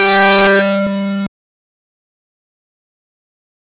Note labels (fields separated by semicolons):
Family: bass; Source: synthesizer; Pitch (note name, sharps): G3; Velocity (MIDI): 127; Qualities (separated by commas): bright, distorted, fast decay